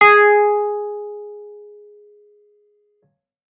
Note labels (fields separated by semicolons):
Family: keyboard; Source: electronic; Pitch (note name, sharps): G#4; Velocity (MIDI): 127